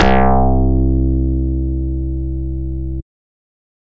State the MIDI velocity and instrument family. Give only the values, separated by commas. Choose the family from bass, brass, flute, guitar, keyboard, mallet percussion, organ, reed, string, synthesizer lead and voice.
100, bass